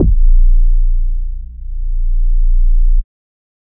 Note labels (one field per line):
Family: bass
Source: synthesizer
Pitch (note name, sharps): A#0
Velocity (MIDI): 50